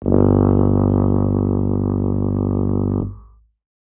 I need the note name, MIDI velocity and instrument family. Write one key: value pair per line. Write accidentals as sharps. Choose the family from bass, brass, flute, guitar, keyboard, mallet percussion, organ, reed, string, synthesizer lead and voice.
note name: G1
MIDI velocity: 50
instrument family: brass